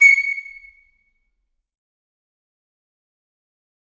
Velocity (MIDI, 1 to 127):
50